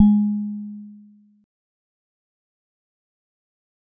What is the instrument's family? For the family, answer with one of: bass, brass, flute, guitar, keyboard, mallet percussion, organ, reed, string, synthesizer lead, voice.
mallet percussion